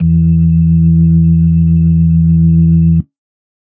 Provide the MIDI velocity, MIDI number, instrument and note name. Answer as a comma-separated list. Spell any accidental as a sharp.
75, 40, electronic organ, E2